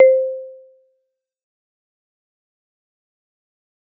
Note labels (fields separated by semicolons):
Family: mallet percussion; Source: acoustic; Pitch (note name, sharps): C5; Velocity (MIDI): 25; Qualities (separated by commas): fast decay, percussive